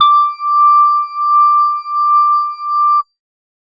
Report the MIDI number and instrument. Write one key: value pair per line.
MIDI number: 86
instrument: electronic organ